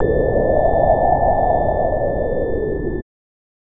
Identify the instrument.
synthesizer bass